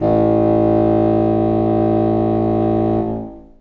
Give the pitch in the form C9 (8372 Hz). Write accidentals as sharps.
A1 (55 Hz)